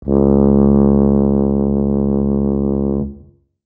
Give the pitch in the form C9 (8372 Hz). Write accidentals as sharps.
C#2 (69.3 Hz)